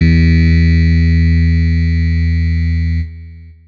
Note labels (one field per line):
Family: keyboard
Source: electronic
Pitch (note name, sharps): E2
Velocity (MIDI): 75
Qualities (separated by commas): bright, distorted, long release